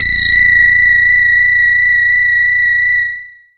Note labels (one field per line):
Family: bass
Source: synthesizer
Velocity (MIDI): 75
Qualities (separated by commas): tempo-synced